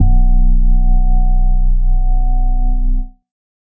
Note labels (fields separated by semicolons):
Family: organ; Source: electronic; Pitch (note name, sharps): B0; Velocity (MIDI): 50; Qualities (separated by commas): dark